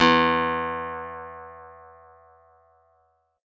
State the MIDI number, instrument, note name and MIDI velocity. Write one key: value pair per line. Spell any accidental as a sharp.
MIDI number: 40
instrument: acoustic guitar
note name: E2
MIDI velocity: 50